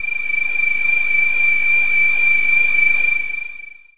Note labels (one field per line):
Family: voice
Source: synthesizer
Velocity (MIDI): 75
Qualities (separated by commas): distorted, long release